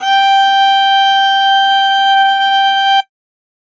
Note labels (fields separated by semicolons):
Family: string; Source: acoustic; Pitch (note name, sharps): G5; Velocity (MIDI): 75; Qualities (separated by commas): bright